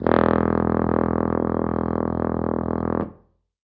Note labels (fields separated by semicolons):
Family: brass; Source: acoustic; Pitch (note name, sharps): E1; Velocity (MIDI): 100